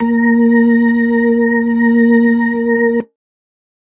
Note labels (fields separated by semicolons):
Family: organ; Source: electronic; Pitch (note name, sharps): A#3; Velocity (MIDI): 25